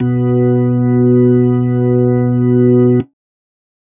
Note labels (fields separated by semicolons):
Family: organ; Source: electronic; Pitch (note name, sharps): B2; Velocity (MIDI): 100